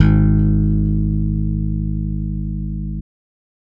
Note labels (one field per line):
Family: bass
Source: electronic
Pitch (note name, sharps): G#1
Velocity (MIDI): 75